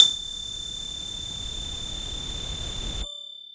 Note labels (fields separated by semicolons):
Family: voice; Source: synthesizer; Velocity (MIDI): 25; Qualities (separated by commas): distorted, long release